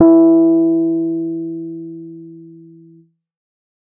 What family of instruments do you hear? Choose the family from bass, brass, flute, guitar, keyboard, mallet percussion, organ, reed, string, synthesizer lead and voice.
keyboard